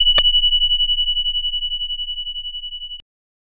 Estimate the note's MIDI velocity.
25